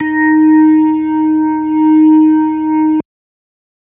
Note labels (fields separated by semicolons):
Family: organ; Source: electronic; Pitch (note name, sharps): D#4; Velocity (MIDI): 75